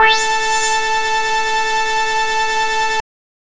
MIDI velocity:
127